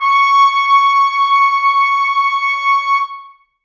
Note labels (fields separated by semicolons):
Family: brass; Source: acoustic; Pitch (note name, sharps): C#6; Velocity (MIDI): 100; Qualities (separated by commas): reverb